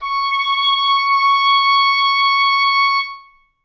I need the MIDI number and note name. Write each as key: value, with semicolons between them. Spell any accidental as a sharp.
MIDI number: 85; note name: C#6